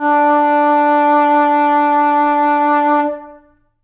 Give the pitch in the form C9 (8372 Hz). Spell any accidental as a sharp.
D4 (293.7 Hz)